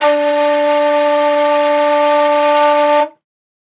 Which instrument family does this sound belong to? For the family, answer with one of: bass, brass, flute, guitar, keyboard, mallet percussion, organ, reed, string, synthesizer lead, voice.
flute